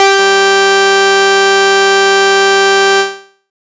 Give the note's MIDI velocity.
50